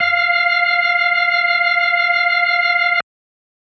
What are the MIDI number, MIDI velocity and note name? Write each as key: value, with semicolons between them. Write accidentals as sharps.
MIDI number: 77; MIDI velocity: 50; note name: F5